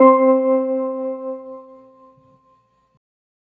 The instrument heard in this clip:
electronic organ